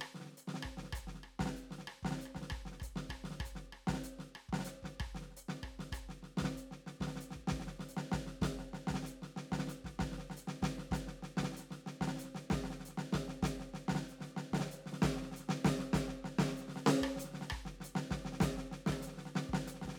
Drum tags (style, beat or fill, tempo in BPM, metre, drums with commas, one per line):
maracatu
beat
96 BPM
4/4
hi-hat pedal, snare, cross-stick, kick